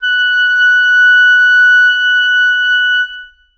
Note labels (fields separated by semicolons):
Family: reed; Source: acoustic; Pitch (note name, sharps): F#6; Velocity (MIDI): 127; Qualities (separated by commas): reverb